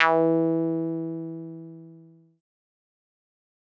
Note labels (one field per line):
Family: synthesizer lead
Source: synthesizer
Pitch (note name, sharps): E3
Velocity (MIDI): 100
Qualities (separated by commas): distorted, fast decay